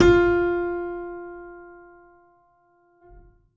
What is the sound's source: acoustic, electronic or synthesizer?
acoustic